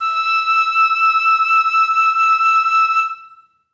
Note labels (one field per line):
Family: flute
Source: acoustic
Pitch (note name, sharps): E6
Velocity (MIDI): 25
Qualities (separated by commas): reverb